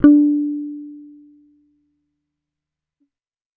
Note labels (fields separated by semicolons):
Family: bass; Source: electronic; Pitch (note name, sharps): D4; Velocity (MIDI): 50; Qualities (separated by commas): fast decay